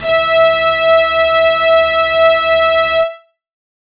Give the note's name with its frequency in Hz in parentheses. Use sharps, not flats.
E5 (659.3 Hz)